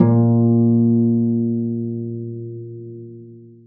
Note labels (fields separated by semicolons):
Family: string; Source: acoustic; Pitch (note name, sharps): A#2; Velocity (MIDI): 25; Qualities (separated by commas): long release, reverb